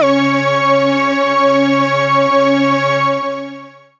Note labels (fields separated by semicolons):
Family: synthesizer lead; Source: synthesizer; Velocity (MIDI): 75; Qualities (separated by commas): bright, long release